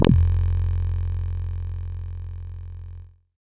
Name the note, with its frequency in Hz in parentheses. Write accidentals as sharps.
F1 (43.65 Hz)